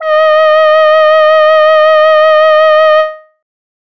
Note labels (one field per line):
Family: voice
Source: synthesizer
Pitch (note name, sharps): D#5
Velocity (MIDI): 25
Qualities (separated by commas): dark